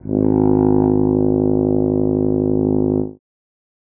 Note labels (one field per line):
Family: brass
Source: acoustic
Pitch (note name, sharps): G#1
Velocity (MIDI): 25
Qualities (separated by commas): dark